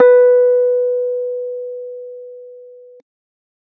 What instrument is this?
electronic keyboard